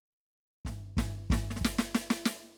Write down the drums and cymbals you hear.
snare, floor tom and kick